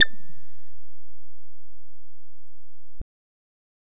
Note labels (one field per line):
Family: bass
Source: synthesizer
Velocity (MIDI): 25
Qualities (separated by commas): distorted